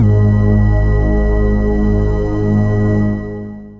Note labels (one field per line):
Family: synthesizer lead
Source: synthesizer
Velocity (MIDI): 75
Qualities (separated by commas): long release